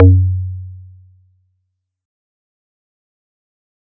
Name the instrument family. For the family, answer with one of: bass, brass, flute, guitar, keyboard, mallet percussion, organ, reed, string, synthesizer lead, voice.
mallet percussion